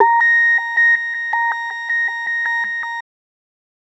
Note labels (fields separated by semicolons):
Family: bass; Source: synthesizer; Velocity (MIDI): 127; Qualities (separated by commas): tempo-synced